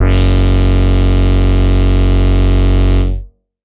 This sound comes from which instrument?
synthesizer bass